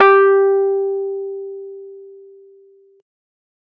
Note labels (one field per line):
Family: keyboard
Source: electronic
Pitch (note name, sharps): G4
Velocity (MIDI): 100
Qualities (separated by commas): distorted